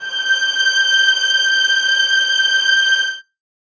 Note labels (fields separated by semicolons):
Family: string; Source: acoustic; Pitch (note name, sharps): G6; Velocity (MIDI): 50; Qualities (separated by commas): reverb